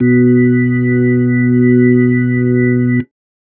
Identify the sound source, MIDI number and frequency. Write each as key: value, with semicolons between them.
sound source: electronic; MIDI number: 47; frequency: 123.5 Hz